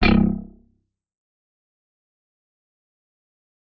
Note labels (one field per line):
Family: guitar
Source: electronic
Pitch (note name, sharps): C1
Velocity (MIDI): 127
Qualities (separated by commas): fast decay, percussive